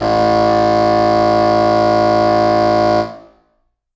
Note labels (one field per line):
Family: reed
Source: acoustic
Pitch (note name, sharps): A1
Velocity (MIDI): 127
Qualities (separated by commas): distorted, reverb